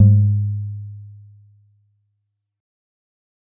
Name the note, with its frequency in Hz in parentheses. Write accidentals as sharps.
G#2 (103.8 Hz)